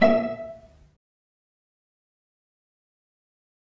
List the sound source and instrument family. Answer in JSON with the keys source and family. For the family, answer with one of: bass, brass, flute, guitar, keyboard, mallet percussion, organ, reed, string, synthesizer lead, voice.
{"source": "acoustic", "family": "string"}